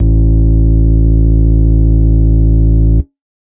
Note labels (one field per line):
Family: organ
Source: electronic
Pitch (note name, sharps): A1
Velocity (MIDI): 50